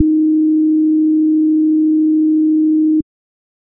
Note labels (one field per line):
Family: bass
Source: synthesizer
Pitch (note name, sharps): D#4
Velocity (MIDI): 127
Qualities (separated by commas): dark